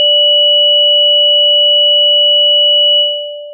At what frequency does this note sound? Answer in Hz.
587.3 Hz